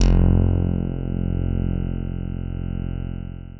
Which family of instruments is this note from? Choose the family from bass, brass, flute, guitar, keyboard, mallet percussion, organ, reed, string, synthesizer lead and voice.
guitar